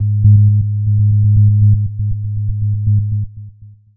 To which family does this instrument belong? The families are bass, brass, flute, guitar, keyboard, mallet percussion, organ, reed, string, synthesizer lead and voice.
synthesizer lead